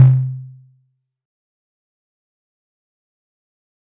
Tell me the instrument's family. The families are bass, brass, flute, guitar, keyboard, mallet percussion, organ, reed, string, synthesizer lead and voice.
mallet percussion